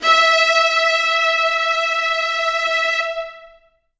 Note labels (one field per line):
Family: string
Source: acoustic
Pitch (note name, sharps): E5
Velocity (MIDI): 127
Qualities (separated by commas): bright, long release, reverb